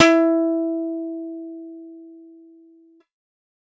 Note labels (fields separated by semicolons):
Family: guitar; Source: synthesizer; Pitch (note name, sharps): E4; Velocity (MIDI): 50